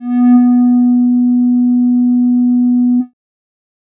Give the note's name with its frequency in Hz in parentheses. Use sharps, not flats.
B3 (246.9 Hz)